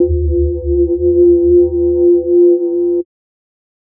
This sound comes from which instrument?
electronic mallet percussion instrument